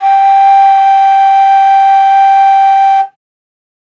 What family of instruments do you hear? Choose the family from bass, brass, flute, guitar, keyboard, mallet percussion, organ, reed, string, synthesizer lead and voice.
flute